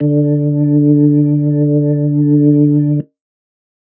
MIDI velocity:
100